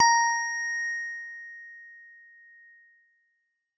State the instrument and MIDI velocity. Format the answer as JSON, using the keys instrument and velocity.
{"instrument": "acoustic mallet percussion instrument", "velocity": 75}